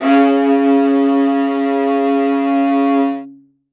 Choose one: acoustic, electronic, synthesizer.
acoustic